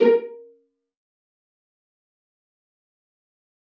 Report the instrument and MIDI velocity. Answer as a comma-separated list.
acoustic string instrument, 50